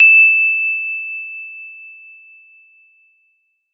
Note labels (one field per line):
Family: mallet percussion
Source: acoustic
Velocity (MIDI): 75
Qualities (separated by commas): bright